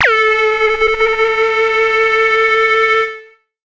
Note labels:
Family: synthesizer lead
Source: synthesizer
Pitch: A4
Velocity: 25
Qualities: distorted, multiphonic, non-linear envelope

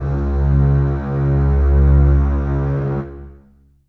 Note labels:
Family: string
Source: acoustic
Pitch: C#2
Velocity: 100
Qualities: long release, reverb

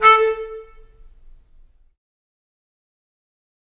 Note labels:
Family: reed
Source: acoustic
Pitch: A4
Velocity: 25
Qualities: fast decay, percussive, reverb

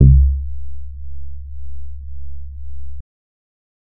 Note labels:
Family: bass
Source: synthesizer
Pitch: C#2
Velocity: 50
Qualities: dark

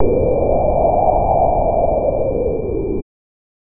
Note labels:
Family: bass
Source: synthesizer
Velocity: 25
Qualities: distorted

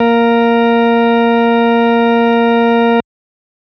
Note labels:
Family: organ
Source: electronic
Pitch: A#3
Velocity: 100

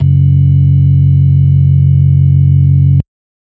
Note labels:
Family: organ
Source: electronic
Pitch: F#1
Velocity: 25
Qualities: dark

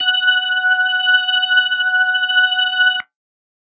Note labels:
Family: organ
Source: electronic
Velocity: 50

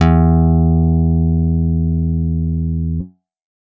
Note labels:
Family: guitar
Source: electronic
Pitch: E2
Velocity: 25

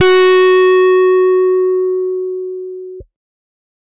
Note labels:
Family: guitar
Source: electronic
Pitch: F#4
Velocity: 75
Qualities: bright, distorted

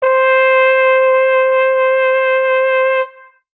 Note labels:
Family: brass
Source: acoustic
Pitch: C5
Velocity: 75

